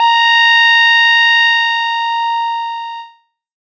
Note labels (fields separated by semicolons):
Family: keyboard; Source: electronic; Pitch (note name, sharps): A#5; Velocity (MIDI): 50; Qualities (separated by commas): distorted, multiphonic